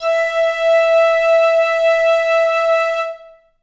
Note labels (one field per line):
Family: reed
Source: acoustic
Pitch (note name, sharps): E5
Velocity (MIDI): 50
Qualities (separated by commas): reverb